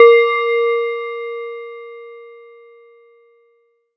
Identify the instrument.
acoustic mallet percussion instrument